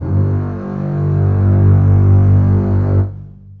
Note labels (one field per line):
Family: string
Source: acoustic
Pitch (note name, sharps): G1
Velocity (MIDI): 75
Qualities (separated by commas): long release, reverb